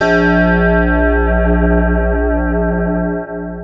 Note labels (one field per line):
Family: guitar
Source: electronic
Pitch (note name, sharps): A#1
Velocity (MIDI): 100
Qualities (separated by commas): long release, multiphonic, non-linear envelope